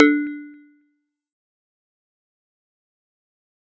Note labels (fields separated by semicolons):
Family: mallet percussion; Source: acoustic; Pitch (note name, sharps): D4; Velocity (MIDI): 127; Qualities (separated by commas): fast decay, percussive